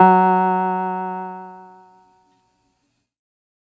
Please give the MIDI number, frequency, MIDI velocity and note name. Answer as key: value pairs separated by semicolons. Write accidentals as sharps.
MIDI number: 54; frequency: 185 Hz; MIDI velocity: 25; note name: F#3